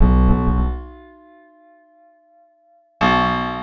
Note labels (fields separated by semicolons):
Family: guitar; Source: acoustic; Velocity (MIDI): 25; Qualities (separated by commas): reverb